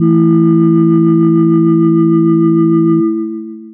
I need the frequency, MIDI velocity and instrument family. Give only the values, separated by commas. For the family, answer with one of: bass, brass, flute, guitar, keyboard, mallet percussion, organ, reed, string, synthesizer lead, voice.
55 Hz, 75, mallet percussion